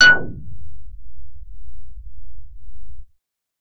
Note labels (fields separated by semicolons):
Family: bass; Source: synthesizer; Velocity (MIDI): 100